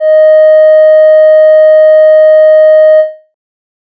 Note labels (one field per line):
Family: flute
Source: synthesizer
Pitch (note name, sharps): D#5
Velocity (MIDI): 127